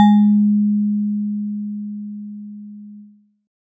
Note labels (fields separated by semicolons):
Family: mallet percussion; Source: acoustic; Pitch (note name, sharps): G#3; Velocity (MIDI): 25